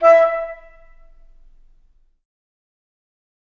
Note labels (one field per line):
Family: flute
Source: acoustic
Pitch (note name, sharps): E5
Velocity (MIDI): 100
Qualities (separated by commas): fast decay, percussive, reverb